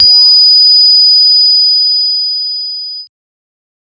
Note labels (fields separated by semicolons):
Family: bass; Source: synthesizer; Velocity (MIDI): 50; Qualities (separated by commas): bright, distorted, multiphonic